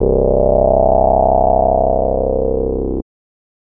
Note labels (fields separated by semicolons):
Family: bass; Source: synthesizer; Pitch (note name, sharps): C1; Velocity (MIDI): 100; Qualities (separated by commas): distorted